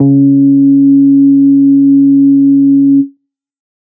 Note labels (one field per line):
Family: bass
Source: synthesizer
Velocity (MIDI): 50